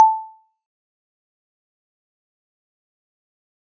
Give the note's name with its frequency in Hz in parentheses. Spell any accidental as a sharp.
A5 (880 Hz)